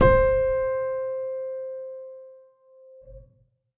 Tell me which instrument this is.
acoustic keyboard